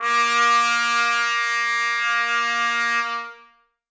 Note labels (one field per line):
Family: brass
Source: acoustic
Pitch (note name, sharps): A#3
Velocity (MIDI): 127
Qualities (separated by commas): bright, reverb